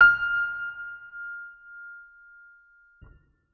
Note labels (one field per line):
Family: organ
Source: electronic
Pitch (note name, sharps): F6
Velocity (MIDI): 75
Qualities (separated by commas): reverb